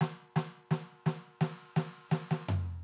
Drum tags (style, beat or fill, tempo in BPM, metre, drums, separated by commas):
New Orleans funk, fill, 84 BPM, 4/4, hi-hat pedal, snare, floor tom